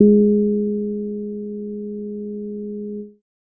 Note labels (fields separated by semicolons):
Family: bass; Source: synthesizer; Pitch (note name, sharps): G#3; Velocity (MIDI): 100; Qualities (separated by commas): dark